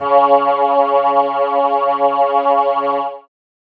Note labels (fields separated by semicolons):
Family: keyboard; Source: synthesizer; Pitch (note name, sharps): C#3; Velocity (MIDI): 100